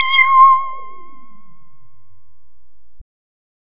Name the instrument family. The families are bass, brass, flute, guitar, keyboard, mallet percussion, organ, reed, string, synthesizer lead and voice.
bass